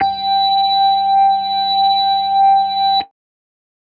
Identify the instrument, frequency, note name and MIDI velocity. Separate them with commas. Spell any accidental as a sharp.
electronic organ, 784 Hz, G5, 25